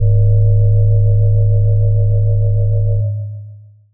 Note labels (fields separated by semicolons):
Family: mallet percussion; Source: electronic; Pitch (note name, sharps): G#0; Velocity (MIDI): 25; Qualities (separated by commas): long release